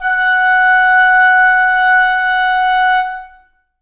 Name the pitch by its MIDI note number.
78